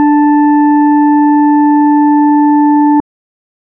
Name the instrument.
electronic organ